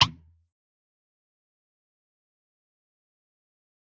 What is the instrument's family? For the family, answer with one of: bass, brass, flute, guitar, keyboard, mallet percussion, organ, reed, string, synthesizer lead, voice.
guitar